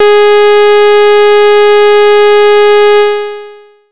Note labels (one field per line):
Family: bass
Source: synthesizer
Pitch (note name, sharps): G#4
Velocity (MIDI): 25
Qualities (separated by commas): bright, distorted, long release